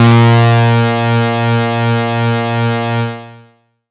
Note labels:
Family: bass; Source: synthesizer; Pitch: A#2; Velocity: 127; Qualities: bright, distorted, long release

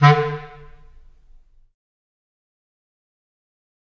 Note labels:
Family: reed; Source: acoustic; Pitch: D3; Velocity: 100; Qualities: fast decay, percussive, reverb

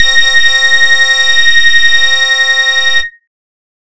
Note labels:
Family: bass; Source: synthesizer; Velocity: 127; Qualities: bright, distorted

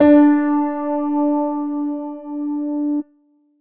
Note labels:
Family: keyboard; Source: electronic; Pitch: D4; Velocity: 100

